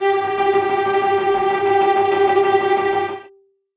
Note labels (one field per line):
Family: string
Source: acoustic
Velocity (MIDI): 100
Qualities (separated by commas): bright, non-linear envelope, reverb